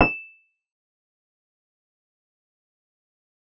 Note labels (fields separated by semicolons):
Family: keyboard; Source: synthesizer; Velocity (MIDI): 50; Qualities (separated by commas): fast decay, percussive